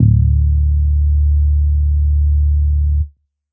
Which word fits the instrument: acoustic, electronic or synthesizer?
synthesizer